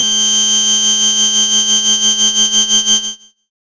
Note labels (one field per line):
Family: bass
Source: synthesizer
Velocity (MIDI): 50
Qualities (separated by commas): bright, distorted